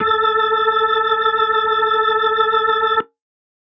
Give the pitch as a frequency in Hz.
440 Hz